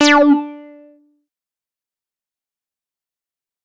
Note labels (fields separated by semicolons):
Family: bass; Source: synthesizer; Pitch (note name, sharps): D4; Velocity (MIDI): 127; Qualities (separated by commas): distorted, fast decay, percussive